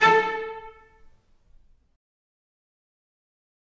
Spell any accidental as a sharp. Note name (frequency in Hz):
A4 (440 Hz)